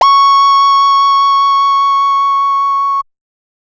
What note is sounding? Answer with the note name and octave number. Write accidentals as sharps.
C#6